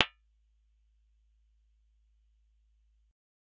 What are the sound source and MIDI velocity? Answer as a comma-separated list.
synthesizer, 25